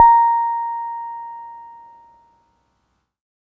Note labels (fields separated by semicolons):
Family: keyboard; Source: electronic; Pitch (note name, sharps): A#5; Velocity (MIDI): 25